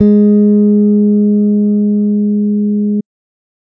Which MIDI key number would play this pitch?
56